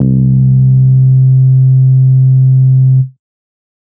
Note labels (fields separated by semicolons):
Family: bass; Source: synthesizer; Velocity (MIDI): 127; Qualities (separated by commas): dark